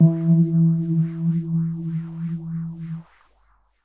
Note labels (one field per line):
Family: keyboard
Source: electronic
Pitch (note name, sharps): E3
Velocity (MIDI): 25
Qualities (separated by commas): dark, non-linear envelope